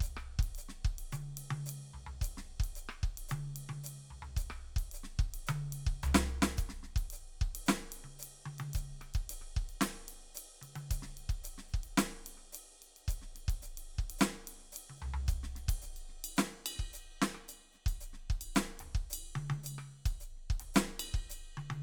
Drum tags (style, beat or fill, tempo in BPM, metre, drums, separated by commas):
Afro-Cuban rumba, beat, 110 BPM, 4/4, ride, ride bell, hi-hat pedal, snare, cross-stick, high tom, floor tom, kick